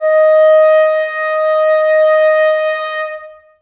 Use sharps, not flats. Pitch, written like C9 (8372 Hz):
D#5 (622.3 Hz)